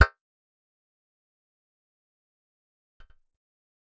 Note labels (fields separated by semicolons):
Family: bass; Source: synthesizer; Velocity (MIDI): 100; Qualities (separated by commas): fast decay, percussive